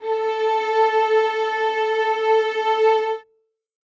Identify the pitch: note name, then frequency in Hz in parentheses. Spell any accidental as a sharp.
A4 (440 Hz)